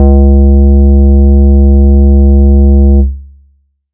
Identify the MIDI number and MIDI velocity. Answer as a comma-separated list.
37, 25